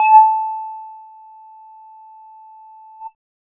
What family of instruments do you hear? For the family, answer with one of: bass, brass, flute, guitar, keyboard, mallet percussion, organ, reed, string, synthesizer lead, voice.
bass